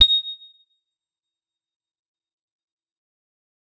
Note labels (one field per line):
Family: guitar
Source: electronic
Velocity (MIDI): 75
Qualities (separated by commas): bright, distorted, fast decay, percussive